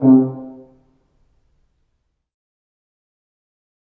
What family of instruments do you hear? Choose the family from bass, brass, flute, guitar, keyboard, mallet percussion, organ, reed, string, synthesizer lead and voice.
brass